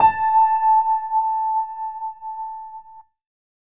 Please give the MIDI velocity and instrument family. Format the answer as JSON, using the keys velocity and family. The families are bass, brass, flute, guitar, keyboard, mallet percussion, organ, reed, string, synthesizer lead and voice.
{"velocity": 75, "family": "keyboard"}